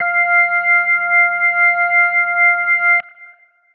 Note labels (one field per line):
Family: organ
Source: electronic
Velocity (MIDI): 75